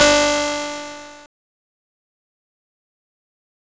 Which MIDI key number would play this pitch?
62